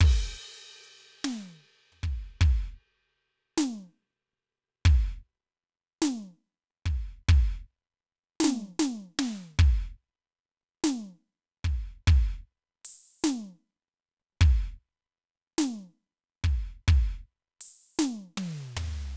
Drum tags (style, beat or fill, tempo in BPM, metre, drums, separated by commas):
rock, beat, 50 BPM, 4/4, crash, ride, closed hi-hat, open hi-hat, hi-hat pedal, snare, high tom, floor tom, kick